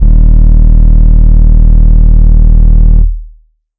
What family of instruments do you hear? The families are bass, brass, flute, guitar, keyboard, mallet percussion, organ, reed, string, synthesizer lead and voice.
organ